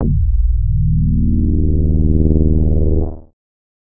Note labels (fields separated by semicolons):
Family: bass; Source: synthesizer; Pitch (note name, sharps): D#0; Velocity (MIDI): 100; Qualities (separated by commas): distorted, multiphonic